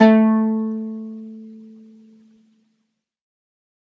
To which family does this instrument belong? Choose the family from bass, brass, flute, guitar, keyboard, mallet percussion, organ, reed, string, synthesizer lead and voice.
string